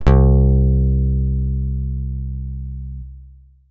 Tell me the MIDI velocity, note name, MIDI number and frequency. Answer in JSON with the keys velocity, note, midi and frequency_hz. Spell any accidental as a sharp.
{"velocity": 127, "note": "C2", "midi": 36, "frequency_hz": 65.41}